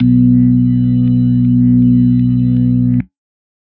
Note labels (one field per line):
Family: organ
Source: electronic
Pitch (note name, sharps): B1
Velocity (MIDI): 50